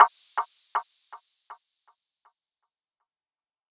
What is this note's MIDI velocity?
75